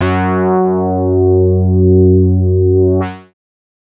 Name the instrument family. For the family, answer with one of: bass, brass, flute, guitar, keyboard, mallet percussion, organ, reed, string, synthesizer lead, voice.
bass